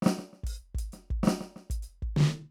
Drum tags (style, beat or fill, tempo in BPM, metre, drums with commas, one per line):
funk
fill
95 BPM
4/4
closed hi-hat, open hi-hat, hi-hat pedal, snare, kick